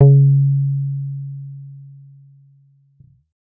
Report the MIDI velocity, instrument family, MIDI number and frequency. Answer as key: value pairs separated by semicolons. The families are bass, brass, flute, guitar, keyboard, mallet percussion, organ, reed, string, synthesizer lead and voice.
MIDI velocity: 50; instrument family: bass; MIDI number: 49; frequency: 138.6 Hz